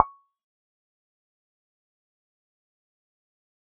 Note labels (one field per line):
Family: bass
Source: synthesizer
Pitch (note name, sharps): C#6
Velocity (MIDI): 75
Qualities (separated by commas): fast decay, percussive